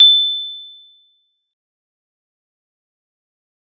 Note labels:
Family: mallet percussion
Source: acoustic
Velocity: 50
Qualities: bright, fast decay, percussive

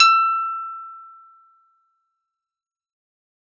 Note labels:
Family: guitar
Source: acoustic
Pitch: E6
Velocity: 75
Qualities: fast decay, reverb

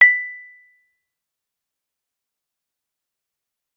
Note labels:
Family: mallet percussion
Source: acoustic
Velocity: 50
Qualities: fast decay, percussive

